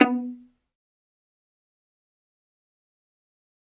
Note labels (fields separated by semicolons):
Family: string; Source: acoustic; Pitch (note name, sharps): B3; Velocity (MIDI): 50; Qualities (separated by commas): fast decay, percussive, reverb